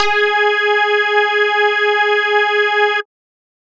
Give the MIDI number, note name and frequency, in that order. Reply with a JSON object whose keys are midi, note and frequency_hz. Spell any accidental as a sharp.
{"midi": 68, "note": "G#4", "frequency_hz": 415.3}